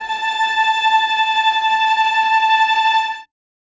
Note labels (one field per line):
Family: string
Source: acoustic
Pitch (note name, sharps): A5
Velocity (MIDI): 75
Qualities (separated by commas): bright, non-linear envelope, reverb